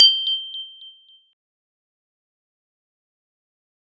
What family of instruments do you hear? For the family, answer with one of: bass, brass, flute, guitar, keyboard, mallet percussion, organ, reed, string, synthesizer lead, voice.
mallet percussion